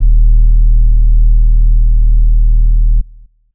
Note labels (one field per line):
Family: flute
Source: acoustic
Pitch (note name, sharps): D#1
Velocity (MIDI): 100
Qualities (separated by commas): dark